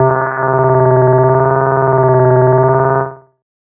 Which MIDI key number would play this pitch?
48